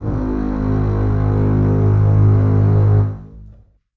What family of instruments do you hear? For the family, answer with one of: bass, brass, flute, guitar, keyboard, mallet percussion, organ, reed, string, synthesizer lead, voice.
string